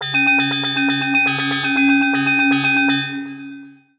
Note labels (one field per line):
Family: mallet percussion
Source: synthesizer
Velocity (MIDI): 50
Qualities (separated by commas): long release, multiphonic, tempo-synced